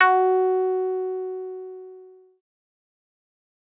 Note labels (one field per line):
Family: synthesizer lead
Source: synthesizer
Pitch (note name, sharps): F#4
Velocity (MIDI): 25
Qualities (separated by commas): distorted, fast decay